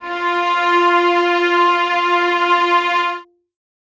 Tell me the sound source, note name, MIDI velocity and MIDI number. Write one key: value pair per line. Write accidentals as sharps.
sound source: acoustic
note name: F4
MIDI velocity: 75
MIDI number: 65